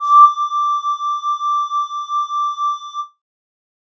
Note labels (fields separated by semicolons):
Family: flute; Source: synthesizer; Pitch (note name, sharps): D6; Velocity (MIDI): 25; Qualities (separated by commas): distorted